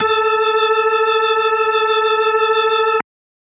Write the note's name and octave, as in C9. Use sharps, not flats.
A4